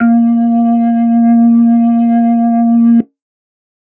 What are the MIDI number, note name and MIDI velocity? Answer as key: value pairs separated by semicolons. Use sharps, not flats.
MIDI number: 58; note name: A#3; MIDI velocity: 100